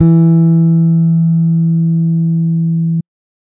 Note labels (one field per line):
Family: bass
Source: electronic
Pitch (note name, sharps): E3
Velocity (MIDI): 50